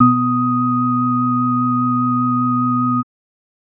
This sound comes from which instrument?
electronic organ